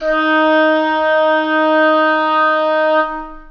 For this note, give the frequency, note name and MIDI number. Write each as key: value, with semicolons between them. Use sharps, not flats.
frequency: 311.1 Hz; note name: D#4; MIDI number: 63